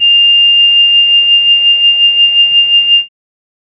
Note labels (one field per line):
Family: keyboard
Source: synthesizer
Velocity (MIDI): 25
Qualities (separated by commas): bright